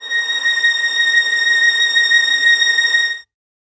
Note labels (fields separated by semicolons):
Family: string; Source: acoustic; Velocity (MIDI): 100; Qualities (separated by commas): reverb